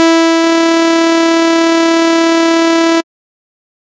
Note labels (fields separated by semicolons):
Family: bass; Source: synthesizer; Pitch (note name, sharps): E4; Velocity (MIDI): 127; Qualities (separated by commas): bright, distorted